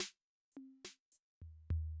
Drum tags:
Motown
fill
104 BPM
4/4
hi-hat pedal, snare, high tom, floor tom

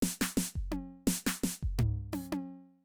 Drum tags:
New Orleans funk
fill
84 BPM
4/4
hi-hat pedal, snare, high tom, floor tom, kick

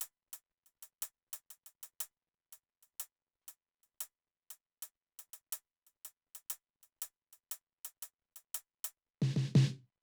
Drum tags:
jazz
beat
120 BPM
4/4
closed hi-hat, snare

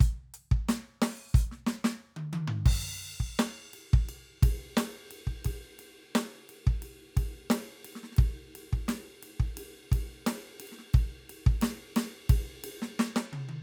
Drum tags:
rock
beat
88 BPM
4/4
crash, ride, ride bell, closed hi-hat, open hi-hat, hi-hat pedal, snare, high tom, mid tom, floor tom, kick

